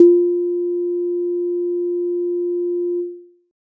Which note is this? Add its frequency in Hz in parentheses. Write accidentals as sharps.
F4 (349.2 Hz)